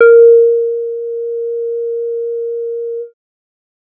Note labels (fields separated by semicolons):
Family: bass; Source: synthesizer; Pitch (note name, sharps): A#4; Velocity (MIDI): 100